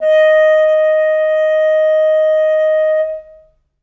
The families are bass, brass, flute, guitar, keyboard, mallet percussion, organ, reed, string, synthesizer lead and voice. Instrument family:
reed